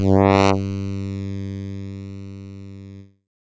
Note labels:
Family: keyboard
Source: synthesizer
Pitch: G2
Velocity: 100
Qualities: bright, distorted

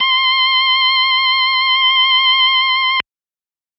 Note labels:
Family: organ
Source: electronic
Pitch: C6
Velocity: 25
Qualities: distorted

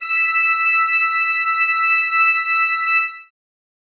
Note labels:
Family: organ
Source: acoustic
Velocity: 127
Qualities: reverb

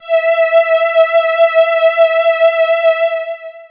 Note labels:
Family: voice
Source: synthesizer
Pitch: E5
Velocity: 50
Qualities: bright, distorted, long release

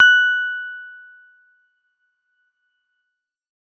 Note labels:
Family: keyboard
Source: electronic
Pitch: F#6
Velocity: 75

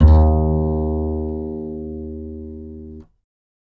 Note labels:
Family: bass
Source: electronic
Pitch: D#2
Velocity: 100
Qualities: reverb

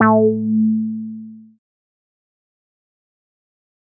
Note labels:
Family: bass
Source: synthesizer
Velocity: 25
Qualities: distorted, fast decay

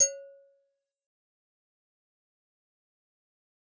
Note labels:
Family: mallet percussion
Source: acoustic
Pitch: C#5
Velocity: 25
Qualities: fast decay, percussive

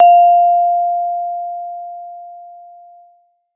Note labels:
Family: mallet percussion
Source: acoustic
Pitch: F5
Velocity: 127

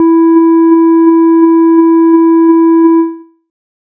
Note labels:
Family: bass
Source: synthesizer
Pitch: E4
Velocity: 25

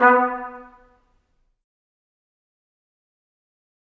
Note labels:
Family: brass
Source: acoustic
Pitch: B3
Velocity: 25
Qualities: fast decay, percussive, reverb

